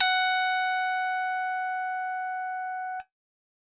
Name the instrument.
electronic keyboard